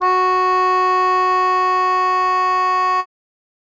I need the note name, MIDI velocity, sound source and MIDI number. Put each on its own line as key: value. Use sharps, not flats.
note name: F#4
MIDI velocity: 75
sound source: acoustic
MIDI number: 66